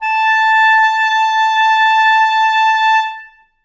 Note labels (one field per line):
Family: reed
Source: acoustic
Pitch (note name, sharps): A5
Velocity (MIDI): 127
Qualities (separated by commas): reverb